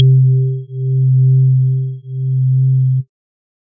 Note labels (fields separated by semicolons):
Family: organ; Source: electronic; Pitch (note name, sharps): C3; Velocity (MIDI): 100; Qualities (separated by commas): dark